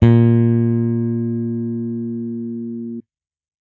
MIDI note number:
46